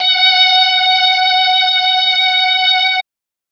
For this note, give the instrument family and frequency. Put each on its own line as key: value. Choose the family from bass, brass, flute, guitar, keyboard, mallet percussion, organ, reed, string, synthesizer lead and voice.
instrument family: string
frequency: 740 Hz